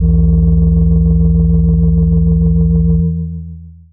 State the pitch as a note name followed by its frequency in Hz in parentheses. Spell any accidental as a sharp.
E0 (20.6 Hz)